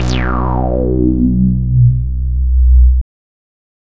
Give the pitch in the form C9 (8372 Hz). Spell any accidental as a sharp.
B1 (61.74 Hz)